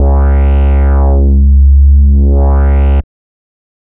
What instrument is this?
synthesizer bass